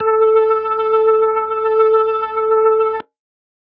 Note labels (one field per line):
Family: organ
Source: electronic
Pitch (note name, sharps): A4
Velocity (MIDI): 127